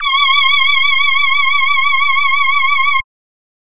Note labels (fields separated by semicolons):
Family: voice; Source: synthesizer; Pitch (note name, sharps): C#6; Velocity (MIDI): 50